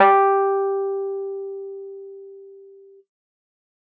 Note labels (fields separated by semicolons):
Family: keyboard; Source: electronic; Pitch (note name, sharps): G4; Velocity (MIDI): 127